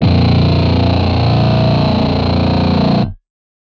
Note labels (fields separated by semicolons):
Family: guitar; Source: electronic; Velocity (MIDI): 25; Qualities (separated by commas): bright, distorted